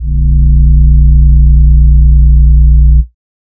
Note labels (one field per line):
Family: voice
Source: synthesizer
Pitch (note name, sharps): A#0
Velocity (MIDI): 127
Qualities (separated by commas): dark